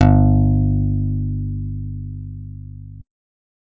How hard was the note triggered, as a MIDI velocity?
127